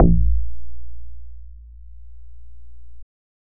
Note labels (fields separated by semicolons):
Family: bass; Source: synthesizer; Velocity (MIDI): 25